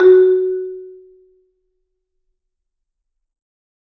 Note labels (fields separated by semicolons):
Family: mallet percussion; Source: acoustic; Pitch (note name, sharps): F#4; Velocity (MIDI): 100; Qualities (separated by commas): reverb